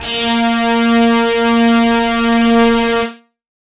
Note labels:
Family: guitar; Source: electronic; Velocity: 75; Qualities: distorted

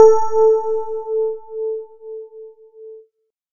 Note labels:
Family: keyboard; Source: electronic; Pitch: A4; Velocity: 75

